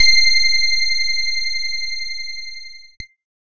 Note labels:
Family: keyboard; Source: electronic; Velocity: 100; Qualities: bright, distorted

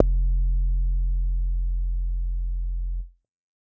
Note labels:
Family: bass; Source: synthesizer; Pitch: F1; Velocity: 75; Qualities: distorted

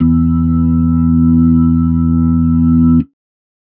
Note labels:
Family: organ; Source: electronic; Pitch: E2; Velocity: 50; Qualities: dark

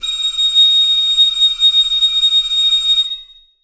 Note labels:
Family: flute; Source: acoustic; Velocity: 75; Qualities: bright, reverb

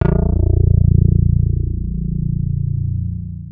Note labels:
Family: guitar; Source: electronic; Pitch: A#0; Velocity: 50; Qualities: long release

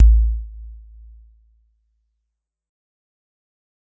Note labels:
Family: mallet percussion; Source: acoustic; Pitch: A1; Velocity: 100; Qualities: dark, fast decay, percussive

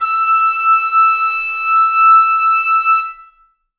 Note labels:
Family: reed; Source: acoustic; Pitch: E6; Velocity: 127; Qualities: reverb

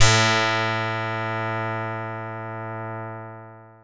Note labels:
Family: guitar; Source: synthesizer; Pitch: A2; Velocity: 25; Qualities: bright, long release

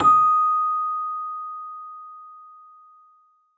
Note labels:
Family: mallet percussion; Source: acoustic; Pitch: D#6; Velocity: 127; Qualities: reverb

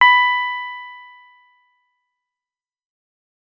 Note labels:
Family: guitar; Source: electronic; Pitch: B5; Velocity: 25; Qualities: fast decay

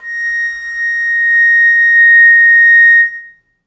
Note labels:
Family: flute; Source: acoustic; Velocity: 50; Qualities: reverb

